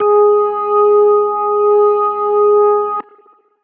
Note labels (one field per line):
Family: organ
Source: electronic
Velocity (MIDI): 75